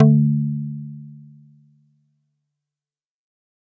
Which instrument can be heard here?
acoustic mallet percussion instrument